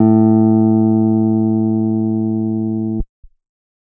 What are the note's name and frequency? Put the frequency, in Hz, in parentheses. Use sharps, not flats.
A2 (110 Hz)